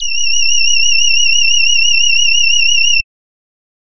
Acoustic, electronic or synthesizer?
synthesizer